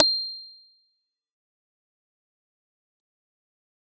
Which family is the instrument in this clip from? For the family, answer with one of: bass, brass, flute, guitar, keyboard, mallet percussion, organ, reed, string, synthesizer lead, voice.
keyboard